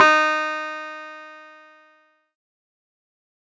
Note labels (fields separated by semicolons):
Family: keyboard; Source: electronic; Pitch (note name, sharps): D#4; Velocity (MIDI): 50; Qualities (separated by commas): distorted, fast decay